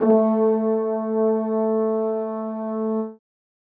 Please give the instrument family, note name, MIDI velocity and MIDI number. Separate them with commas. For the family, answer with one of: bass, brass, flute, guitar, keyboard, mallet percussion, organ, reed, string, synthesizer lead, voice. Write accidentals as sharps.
brass, A3, 25, 57